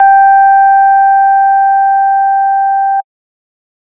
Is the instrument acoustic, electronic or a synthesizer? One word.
electronic